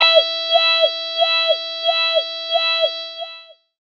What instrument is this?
synthesizer voice